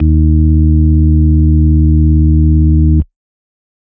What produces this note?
electronic organ